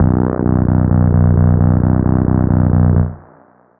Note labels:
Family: bass; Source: synthesizer; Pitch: B0; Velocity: 25; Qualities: long release, reverb

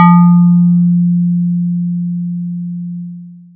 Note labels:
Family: mallet percussion; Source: electronic; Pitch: F3; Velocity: 50; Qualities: long release, multiphonic

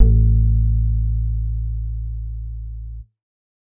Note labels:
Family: bass; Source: synthesizer; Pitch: A1; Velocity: 50; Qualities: dark, reverb

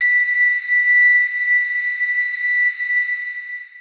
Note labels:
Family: guitar; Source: electronic; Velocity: 25; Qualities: bright, long release

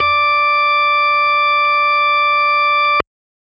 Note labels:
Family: organ; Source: electronic; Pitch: D5; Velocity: 75

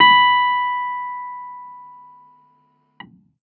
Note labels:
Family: keyboard; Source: electronic; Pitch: B5; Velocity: 25; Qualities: distorted

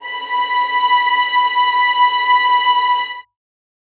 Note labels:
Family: string; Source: acoustic; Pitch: B5; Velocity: 25; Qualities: reverb

